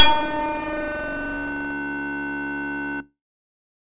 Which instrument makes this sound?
synthesizer bass